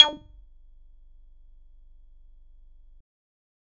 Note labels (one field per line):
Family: bass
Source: synthesizer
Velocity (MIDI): 50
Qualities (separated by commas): percussive